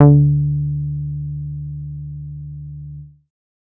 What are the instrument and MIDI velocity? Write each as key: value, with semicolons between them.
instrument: synthesizer bass; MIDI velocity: 75